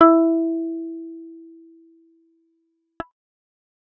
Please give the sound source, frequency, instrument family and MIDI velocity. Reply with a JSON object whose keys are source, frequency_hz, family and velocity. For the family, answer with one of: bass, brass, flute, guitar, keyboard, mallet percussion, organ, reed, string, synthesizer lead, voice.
{"source": "synthesizer", "frequency_hz": 329.6, "family": "bass", "velocity": 75}